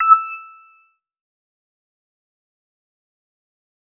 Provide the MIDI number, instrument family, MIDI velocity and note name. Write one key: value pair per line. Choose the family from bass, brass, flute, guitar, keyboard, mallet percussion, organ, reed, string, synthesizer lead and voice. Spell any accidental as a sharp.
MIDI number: 88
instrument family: bass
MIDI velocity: 75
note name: E6